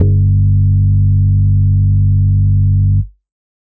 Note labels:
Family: organ; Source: electronic; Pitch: G1; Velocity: 25

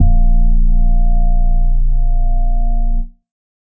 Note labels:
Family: organ; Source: electronic; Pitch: A#0; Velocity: 127; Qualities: dark

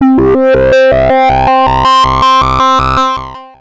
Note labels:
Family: bass; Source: synthesizer; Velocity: 127; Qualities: distorted, long release, multiphonic, tempo-synced

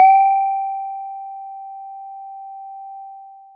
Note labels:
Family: mallet percussion; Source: acoustic; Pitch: G5; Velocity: 50; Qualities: long release

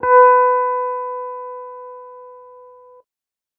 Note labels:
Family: guitar; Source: electronic; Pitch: B4; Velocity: 50; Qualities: non-linear envelope

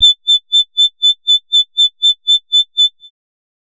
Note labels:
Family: bass; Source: synthesizer; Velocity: 75; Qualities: bright, distorted, tempo-synced

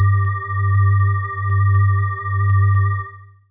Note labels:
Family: mallet percussion; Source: electronic; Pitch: G2; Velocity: 127; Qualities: bright, distorted, multiphonic

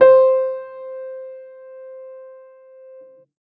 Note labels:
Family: keyboard; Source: acoustic; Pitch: C5; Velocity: 127; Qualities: reverb

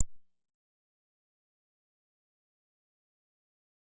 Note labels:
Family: bass; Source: synthesizer; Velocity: 75; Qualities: fast decay, percussive

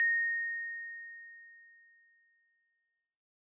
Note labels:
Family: mallet percussion; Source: acoustic; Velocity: 50; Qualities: bright

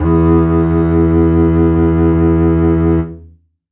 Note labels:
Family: string; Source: acoustic; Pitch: E2; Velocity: 127; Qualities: reverb

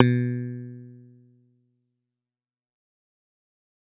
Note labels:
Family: bass; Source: synthesizer; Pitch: B2; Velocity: 127; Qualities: fast decay

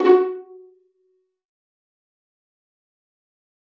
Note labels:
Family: string; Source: acoustic; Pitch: F#4; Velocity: 100; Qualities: fast decay, percussive, reverb

